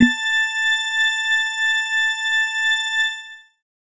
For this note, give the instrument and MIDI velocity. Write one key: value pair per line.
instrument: electronic organ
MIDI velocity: 100